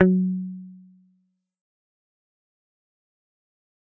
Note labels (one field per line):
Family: guitar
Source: electronic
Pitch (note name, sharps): F#3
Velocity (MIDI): 100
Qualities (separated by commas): fast decay